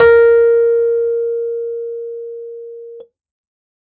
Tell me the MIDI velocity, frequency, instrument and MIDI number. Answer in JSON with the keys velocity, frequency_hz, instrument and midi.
{"velocity": 127, "frequency_hz": 466.2, "instrument": "electronic keyboard", "midi": 70}